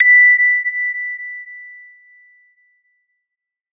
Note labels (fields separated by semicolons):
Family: mallet percussion; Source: acoustic; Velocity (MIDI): 100; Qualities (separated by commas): bright, non-linear envelope